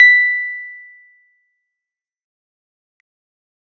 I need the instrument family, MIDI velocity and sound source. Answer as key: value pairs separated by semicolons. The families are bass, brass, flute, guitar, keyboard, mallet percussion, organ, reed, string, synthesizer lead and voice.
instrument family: keyboard; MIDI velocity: 50; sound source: electronic